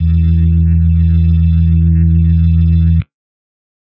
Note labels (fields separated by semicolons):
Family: organ; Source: electronic; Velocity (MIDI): 75; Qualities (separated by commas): dark